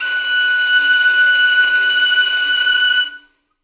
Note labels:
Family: string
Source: acoustic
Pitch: F#6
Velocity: 25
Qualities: bright

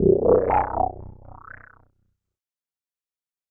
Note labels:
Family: keyboard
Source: electronic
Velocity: 100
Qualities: distorted, fast decay, non-linear envelope

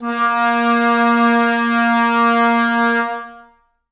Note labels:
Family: reed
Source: acoustic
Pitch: A#3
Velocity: 127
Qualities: long release, reverb

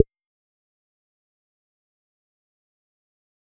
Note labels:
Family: bass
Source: synthesizer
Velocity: 25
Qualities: fast decay, percussive

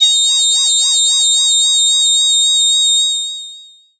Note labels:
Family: voice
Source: synthesizer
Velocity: 75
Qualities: bright, distorted, long release

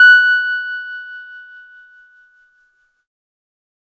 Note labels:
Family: keyboard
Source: electronic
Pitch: F#6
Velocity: 50

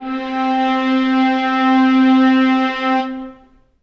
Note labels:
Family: string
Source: acoustic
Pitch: C4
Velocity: 25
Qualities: reverb

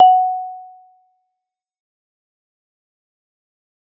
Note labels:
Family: mallet percussion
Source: acoustic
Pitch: F#5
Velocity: 127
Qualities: fast decay, percussive

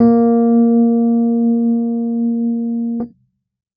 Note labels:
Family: keyboard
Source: electronic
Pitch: A#3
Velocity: 75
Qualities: dark

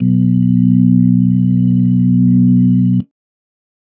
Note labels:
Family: organ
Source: electronic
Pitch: B1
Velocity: 100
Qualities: dark

